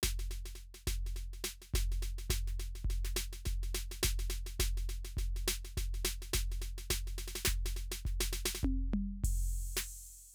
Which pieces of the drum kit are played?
crash, open hi-hat, snare, high tom, mid tom and kick